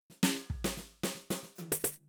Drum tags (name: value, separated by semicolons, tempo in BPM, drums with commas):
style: country; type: fill; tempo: 114 BPM; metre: 4/4; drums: hi-hat pedal, snare, high tom, kick